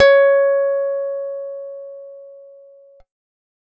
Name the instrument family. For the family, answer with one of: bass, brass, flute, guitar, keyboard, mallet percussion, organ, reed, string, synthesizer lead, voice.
guitar